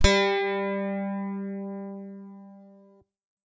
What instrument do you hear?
electronic guitar